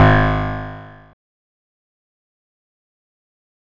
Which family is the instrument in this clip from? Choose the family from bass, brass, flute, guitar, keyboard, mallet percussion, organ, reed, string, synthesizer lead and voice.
guitar